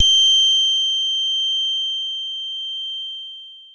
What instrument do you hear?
synthesizer guitar